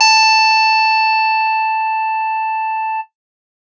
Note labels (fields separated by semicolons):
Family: guitar; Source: electronic; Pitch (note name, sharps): A5; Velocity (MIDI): 127; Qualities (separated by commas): bright